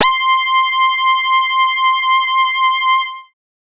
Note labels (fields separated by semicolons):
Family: bass; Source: synthesizer; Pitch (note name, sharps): C6; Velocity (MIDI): 25; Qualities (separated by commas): bright, distorted, multiphonic